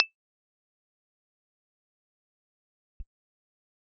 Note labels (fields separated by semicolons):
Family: keyboard; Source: electronic; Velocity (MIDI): 100; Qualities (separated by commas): fast decay, percussive